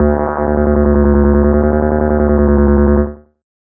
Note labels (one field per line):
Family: bass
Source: synthesizer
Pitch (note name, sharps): D2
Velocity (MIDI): 75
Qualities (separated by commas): distorted, tempo-synced